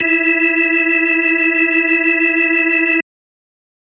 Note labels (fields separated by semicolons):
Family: organ; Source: electronic; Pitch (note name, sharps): E4; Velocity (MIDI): 50